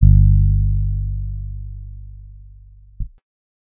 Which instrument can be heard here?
synthesizer bass